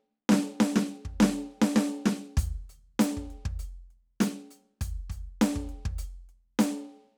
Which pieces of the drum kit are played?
closed hi-hat, snare and kick